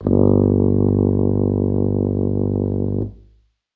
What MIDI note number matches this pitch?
31